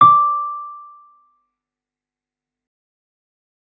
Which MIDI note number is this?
86